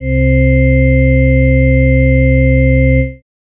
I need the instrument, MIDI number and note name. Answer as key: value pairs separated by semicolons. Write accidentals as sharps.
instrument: electronic organ; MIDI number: 36; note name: C2